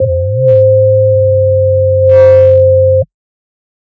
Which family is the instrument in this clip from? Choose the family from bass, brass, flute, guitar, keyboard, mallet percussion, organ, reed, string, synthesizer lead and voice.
bass